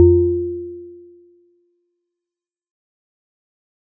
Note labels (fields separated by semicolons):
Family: mallet percussion; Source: acoustic; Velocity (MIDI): 100; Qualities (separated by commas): fast decay